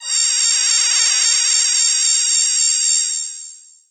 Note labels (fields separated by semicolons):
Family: voice; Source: synthesizer; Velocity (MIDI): 127; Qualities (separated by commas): bright, distorted, long release